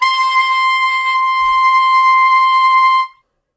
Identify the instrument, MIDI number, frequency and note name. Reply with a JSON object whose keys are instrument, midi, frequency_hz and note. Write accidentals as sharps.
{"instrument": "acoustic reed instrument", "midi": 84, "frequency_hz": 1047, "note": "C6"}